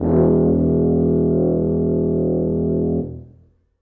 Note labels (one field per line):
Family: brass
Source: acoustic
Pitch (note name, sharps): E1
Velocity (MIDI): 75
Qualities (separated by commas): reverb